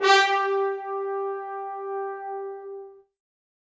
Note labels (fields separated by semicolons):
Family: brass; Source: acoustic; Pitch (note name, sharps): G4; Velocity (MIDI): 25; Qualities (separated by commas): bright, reverb